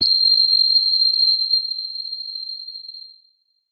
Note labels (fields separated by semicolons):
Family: guitar; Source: electronic; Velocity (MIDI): 25; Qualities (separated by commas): bright